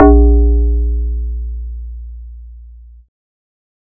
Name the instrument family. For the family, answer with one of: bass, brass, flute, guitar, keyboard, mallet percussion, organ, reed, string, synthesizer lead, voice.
bass